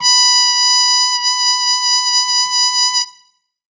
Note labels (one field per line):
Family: brass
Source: acoustic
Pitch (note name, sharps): B5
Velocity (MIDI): 127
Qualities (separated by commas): bright